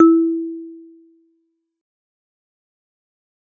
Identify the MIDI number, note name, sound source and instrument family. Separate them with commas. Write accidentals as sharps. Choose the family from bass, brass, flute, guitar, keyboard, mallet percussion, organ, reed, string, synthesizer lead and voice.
64, E4, acoustic, mallet percussion